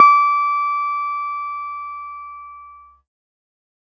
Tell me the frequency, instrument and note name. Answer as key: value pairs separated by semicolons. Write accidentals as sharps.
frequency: 1175 Hz; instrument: electronic keyboard; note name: D6